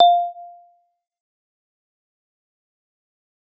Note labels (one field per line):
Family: mallet percussion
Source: acoustic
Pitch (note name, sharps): F5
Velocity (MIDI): 127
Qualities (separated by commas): fast decay, percussive